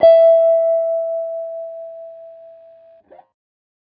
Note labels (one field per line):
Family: guitar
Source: electronic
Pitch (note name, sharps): E5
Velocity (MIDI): 50